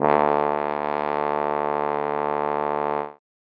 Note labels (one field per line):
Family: brass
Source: acoustic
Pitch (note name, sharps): D2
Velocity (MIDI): 100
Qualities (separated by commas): bright